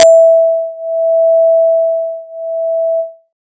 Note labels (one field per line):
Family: synthesizer lead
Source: synthesizer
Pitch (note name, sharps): E5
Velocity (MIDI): 75